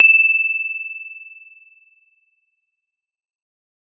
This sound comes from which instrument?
electronic keyboard